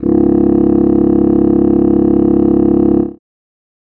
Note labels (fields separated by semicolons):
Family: reed; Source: acoustic; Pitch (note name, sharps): C#1; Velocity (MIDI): 100